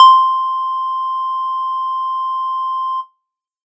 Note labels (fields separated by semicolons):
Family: bass; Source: synthesizer; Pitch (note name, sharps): C6; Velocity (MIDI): 50